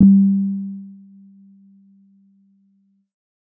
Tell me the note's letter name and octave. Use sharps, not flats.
G3